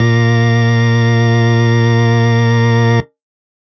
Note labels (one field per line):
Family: organ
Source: electronic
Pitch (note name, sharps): A#2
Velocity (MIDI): 75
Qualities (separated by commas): distorted